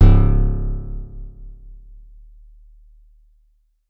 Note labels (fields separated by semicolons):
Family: guitar; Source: acoustic; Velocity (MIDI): 100